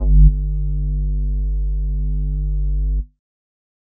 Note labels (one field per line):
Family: flute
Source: synthesizer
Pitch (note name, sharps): G1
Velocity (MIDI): 25